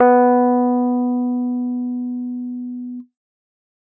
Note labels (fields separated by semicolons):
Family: keyboard; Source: electronic; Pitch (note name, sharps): B3; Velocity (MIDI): 127